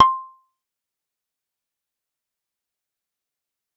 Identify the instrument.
synthesizer bass